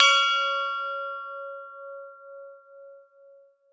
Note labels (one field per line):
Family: mallet percussion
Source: acoustic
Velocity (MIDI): 127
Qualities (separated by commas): reverb